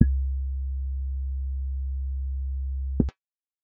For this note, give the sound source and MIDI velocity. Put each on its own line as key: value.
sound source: synthesizer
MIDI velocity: 25